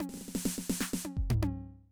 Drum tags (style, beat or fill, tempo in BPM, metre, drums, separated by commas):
fast funk, fill, 125 BPM, 4/4, hi-hat pedal, snare, high tom, floor tom, kick